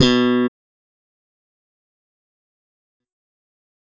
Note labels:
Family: bass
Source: electronic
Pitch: B2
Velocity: 75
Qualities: bright, fast decay

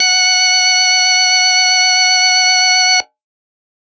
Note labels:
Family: organ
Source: electronic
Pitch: F#5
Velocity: 100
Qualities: bright

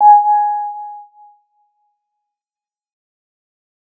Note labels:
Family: bass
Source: synthesizer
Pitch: G#5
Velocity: 25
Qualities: fast decay

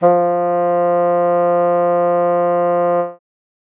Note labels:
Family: reed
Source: acoustic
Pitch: F3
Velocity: 25

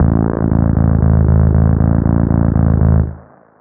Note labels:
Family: bass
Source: synthesizer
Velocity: 50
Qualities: long release, reverb

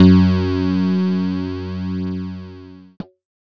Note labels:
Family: keyboard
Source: electronic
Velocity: 100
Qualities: distorted

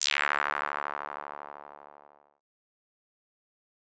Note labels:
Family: bass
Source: synthesizer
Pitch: D2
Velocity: 25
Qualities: bright, distorted, fast decay

